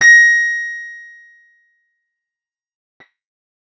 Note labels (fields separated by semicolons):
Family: guitar; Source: acoustic; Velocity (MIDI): 25; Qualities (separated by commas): bright, distorted, fast decay